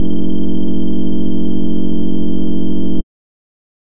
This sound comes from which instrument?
synthesizer bass